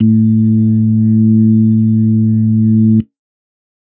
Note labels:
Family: organ; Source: electronic; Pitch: A2; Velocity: 50

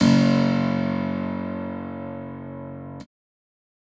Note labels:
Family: keyboard; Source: electronic; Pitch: F#1; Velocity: 127; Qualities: bright

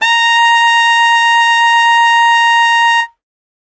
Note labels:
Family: reed; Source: acoustic; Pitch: A#5; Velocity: 50; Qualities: bright

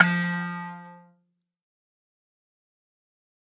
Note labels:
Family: mallet percussion; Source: acoustic; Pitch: F3; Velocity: 75; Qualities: fast decay, reverb

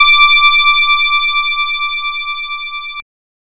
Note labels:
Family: bass; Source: synthesizer; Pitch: D6; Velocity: 25; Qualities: bright, distorted, multiphonic

